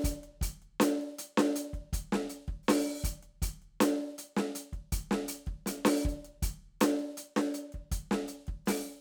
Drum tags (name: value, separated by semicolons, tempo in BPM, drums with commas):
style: funk; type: beat; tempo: 80 BPM; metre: 4/4; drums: closed hi-hat, open hi-hat, hi-hat pedal, snare, kick